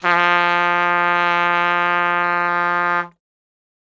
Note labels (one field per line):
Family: brass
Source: acoustic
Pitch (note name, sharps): F3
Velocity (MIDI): 50